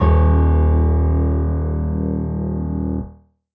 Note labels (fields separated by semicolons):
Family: keyboard; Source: electronic; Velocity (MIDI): 75; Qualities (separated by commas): reverb